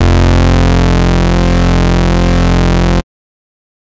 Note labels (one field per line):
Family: bass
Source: synthesizer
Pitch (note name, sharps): F1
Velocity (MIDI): 50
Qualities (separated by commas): bright, distorted